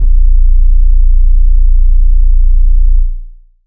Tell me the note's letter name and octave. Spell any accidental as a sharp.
A#0